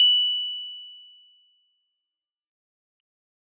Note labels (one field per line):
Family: keyboard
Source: acoustic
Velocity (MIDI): 75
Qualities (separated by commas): bright, fast decay